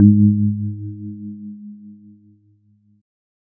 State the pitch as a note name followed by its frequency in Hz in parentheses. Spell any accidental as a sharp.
G#2 (103.8 Hz)